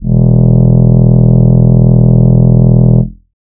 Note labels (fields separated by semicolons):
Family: voice; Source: synthesizer; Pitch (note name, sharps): E1; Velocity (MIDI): 127; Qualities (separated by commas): distorted